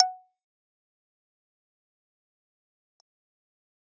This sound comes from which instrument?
electronic keyboard